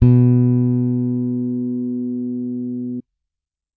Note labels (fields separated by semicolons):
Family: bass; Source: electronic; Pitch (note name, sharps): B2; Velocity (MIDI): 75